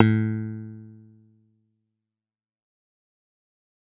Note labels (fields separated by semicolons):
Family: bass; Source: synthesizer; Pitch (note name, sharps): A2; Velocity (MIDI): 50; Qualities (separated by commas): fast decay